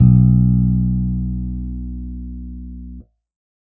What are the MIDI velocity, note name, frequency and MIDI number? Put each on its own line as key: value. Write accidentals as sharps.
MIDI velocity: 25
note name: B1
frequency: 61.74 Hz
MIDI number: 35